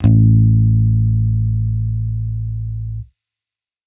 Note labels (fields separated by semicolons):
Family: bass; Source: electronic; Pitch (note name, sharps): A1; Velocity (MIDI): 25; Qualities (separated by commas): distorted